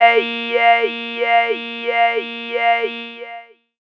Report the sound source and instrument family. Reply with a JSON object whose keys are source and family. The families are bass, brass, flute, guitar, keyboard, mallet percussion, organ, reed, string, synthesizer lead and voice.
{"source": "synthesizer", "family": "voice"}